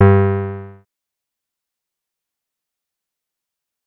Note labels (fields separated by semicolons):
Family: synthesizer lead; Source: synthesizer; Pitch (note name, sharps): G2; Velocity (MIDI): 100; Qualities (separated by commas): distorted, fast decay